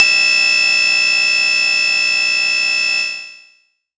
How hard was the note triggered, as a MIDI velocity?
25